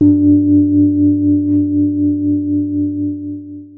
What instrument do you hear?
electronic keyboard